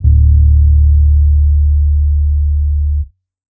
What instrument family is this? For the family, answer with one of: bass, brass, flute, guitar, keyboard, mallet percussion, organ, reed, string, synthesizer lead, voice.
bass